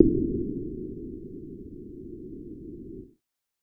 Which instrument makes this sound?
synthesizer bass